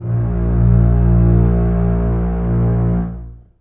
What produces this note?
acoustic string instrument